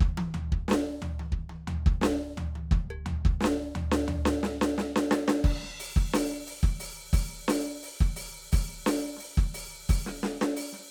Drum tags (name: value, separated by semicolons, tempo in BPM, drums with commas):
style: rock; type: beat; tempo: 88 BPM; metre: 4/4; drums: crash, open hi-hat, percussion, snare, high tom, floor tom, kick